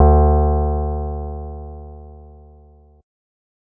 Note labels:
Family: bass; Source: synthesizer; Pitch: D2; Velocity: 25

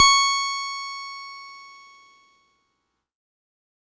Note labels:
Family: keyboard; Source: electronic; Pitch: C#6; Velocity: 50; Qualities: bright, distorted

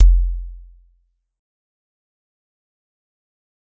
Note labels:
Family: mallet percussion; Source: acoustic; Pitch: F1; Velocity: 75; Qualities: fast decay, percussive

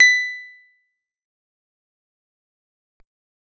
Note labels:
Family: guitar; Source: acoustic; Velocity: 50; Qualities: fast decay, percussive

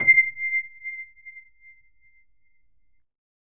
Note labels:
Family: keyboard; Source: electronic; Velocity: 50; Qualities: reverb

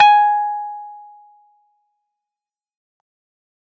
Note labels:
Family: keyboard; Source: electronic; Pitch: G#5; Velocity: 127; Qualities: distorted, fast decay

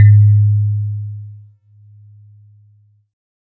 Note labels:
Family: keyboard; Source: synthesizer; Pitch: G#2; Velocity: 75

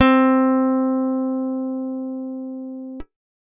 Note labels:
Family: guitar; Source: acoustic; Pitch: C4; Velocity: 25

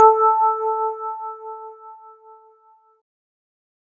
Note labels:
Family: keyboard; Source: electronic; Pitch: A4; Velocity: 100

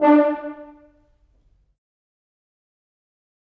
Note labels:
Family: brass; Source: acoustic; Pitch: D4; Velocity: 75; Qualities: fast decay, percussive, reverb

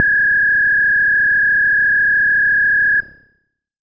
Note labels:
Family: bass; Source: synthesizer; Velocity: 50

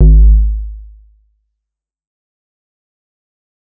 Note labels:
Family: bass; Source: synthesizer; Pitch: G#1; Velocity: 75; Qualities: dark, fast decay

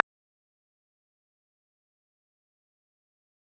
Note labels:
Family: guitar; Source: electronic; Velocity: 50; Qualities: fast decay, percussive

